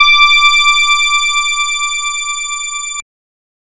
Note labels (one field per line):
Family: bass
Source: synthesizer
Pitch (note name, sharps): D6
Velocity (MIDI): 50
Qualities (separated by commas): bright, distorted, multiphonic